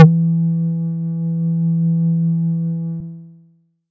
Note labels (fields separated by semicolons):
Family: bass; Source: synthesizer; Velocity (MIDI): 25; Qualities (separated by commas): multiphonic